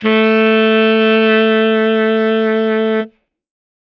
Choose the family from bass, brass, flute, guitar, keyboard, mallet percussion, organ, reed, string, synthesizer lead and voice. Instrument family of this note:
reed